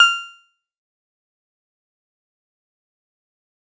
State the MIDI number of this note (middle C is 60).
89